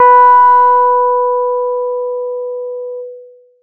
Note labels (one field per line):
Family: bass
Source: synthesizer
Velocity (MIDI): 75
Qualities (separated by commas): distorted